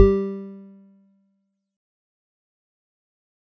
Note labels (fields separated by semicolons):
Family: mallet percussion; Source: acoustic; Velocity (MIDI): 100; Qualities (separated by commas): fast decay, percussive